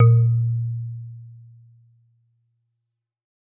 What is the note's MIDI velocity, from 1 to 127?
75